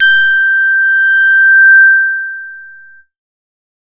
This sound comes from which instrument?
synthesizer bass